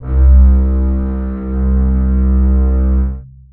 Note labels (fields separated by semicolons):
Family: string; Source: acoustic; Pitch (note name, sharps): C2; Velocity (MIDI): 25; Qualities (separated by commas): long release, reverb